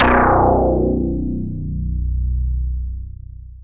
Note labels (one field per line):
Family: synthesizer lead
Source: synthesizer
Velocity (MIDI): 100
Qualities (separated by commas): long release